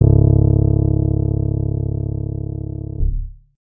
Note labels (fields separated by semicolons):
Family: guitar; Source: electronic; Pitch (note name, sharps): C#1; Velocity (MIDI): 25; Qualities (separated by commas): reverb